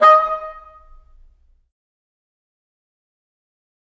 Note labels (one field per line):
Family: reed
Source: acoustic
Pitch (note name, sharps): D#5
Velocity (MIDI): 75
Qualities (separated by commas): fast decay, percussive, reverb